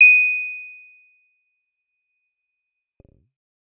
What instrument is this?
synthesizer bass